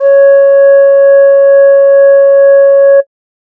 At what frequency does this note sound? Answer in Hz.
554.4 Hz